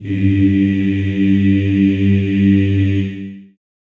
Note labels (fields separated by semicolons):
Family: voice; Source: acoustic; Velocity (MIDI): 50; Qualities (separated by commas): long release, reverb